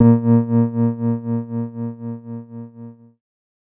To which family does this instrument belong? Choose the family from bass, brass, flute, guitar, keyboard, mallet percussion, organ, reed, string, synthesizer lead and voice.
keyboard